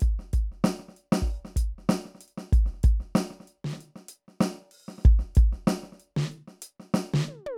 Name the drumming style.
rock